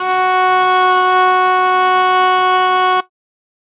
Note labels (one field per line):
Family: string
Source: acoustic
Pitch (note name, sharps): F#4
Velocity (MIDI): 25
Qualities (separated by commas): bright